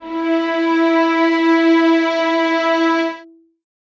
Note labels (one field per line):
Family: string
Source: acoustic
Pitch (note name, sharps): E4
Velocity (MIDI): 75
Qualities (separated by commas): reverb